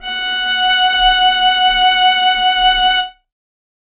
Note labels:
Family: string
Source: acoustic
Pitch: F#5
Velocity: 50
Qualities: reverb

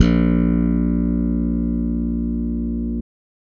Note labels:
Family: bass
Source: electronic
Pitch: A#1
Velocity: 100

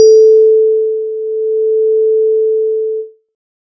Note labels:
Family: synthesizer lead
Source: synthesizer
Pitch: A4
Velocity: 50

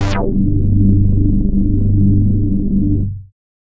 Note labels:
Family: bass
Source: synthesizer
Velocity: 127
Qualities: bright, distorted

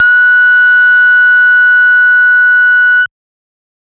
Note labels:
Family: bass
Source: synthesizer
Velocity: 75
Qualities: bright, distorted, multiphonic

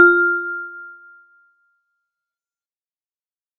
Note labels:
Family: mallet percussion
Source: acoustic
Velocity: 100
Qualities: fast decay

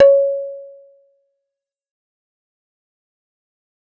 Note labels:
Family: bass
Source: synthesizer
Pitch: C#5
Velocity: 127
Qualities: fast decay, percussive

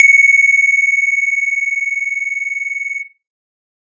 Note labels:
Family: synthesizer lead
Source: synthesizer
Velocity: 100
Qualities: distorted

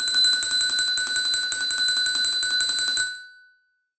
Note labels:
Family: mallet percussion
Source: acoustic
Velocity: 25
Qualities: reverb

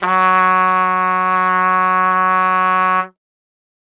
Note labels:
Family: brass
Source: acoustic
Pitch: F#3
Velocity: 50

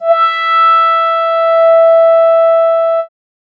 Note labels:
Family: keyboard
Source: synthesizer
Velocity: 127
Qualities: bright

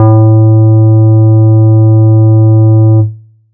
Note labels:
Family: bass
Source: synthesizer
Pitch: A2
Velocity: 75

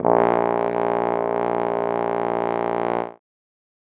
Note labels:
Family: brass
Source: acoustic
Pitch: A#1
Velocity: 127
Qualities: bright

